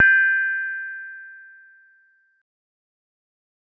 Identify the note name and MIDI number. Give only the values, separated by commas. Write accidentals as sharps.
G6, 91